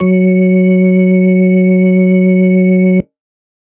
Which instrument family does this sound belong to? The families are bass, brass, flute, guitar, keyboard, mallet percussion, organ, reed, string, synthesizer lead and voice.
organ